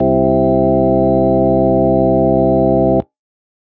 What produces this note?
electronic organ